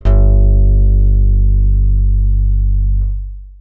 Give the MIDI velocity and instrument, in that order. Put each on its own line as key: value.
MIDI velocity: 100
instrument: synthesizer bass